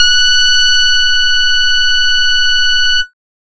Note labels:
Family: bass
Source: synthesizer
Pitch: F#6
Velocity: 100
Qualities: bright, distorted, multiphonic, tempo-synced

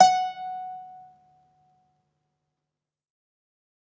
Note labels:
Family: guitar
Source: acoustic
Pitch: F#5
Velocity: 127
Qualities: fast decay, reverb

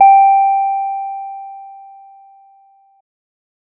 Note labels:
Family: bass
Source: synthesizer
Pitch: G5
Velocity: 75

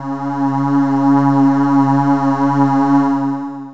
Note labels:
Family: voice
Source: synthesizer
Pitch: C#3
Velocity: 127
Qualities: distorted, long release

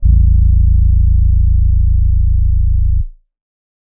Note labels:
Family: keyboard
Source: electronic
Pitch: A0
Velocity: 50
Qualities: dark

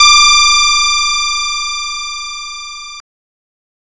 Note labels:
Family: guitar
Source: synthesizer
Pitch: D6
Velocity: 127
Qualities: bright, distorted

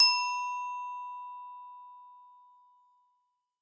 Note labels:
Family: mallet percussion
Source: acoustic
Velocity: 50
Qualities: reverb

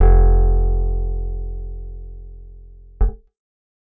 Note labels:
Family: guitar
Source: acoustic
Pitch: F1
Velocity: 75

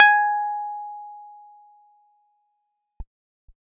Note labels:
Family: keyboard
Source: electronic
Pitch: G#5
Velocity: 127

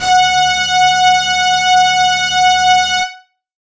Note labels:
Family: guitar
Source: electronic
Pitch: F#5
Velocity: 75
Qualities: distorted

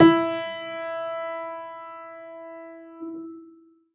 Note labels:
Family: keyboard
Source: acoustic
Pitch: E4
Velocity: 75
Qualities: long release, reverb

